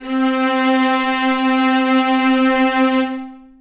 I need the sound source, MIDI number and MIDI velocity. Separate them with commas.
acoustic, 60, 50